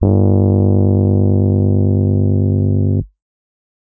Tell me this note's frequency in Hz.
49 Hz